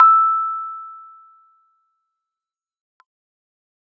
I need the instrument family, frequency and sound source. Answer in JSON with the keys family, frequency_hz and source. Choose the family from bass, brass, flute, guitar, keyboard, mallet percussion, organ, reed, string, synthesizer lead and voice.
{"family": "keyboard", "frequency_hz": 1319, "source": "electronic"}